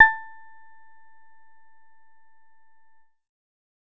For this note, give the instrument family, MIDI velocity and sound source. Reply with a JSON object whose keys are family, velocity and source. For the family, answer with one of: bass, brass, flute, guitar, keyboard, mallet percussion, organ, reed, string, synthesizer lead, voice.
{"family": "bass", "velocity": 25, "source": "synthesizer"}